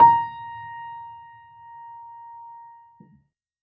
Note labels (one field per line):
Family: keyboard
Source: acoustic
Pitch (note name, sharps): A#5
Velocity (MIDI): 50